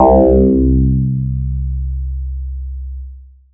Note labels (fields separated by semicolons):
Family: bass; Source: synthesizer; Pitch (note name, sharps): C2; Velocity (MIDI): 100; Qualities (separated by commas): distorted